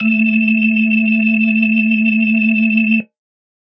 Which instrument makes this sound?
electronic organ